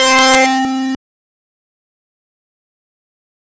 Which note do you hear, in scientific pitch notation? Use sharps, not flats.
C4